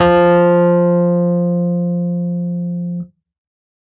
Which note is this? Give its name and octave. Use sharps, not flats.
F3